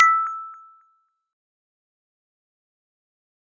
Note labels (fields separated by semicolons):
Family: mallet percussion; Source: acoustic; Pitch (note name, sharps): E6; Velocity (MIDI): 100; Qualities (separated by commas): fast decay, percussive